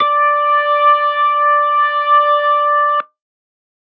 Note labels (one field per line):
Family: organ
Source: electronic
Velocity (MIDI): 75